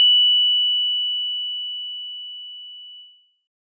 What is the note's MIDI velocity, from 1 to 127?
25